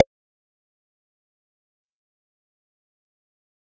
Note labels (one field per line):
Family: bass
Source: synthesizer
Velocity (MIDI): 75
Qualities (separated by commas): fast decay, percussive